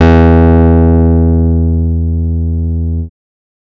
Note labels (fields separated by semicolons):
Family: bass; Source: synthesizer; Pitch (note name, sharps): E2; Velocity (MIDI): 127; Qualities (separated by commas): distorted